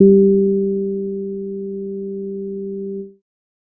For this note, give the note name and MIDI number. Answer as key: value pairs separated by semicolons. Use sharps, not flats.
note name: G3; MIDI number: 55